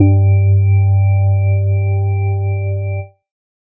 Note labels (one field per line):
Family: organ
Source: electronic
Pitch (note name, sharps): G2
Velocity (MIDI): 100